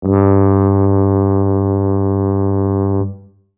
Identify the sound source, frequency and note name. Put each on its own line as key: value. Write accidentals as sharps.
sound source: acoustic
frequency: 98 Hz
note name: G2